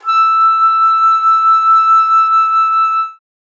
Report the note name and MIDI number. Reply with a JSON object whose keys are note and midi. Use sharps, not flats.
{"note": "E6", "midi": 88}